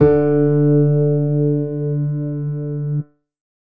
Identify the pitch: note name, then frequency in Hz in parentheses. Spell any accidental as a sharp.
D3 (146.8 Hz)